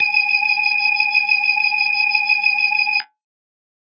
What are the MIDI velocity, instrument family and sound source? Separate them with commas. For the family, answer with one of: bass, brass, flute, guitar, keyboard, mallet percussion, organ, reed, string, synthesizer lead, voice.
25, organ, electronic